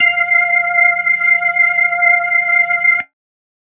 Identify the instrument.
electronic organ